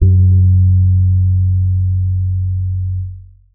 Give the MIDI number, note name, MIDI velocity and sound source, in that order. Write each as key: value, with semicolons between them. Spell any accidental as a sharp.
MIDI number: 42; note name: F#2; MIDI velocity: 25; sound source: electronic